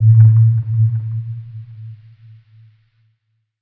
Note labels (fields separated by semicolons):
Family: synthesizer lead; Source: synthesizer; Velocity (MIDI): 100; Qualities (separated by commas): dark, non-linear envelope, reverb